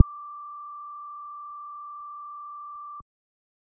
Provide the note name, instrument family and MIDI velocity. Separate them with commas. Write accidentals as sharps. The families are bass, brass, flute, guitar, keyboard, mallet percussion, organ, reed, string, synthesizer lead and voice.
D6, bass, 127